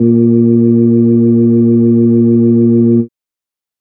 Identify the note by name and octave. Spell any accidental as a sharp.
A#2